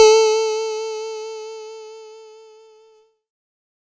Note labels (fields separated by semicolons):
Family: keyboard; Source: electronic; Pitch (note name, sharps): A4; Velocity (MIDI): 75; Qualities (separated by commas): bright